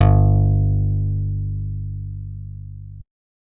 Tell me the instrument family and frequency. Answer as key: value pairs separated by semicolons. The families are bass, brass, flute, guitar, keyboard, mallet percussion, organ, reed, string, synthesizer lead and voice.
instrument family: guitar; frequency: 49 Hz